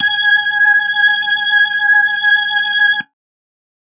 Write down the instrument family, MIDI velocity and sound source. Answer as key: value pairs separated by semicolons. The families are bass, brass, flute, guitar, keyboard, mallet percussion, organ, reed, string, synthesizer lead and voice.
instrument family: organ; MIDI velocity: 127; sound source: electronic